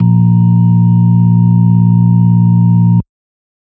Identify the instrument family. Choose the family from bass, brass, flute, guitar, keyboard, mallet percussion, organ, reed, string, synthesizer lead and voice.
organ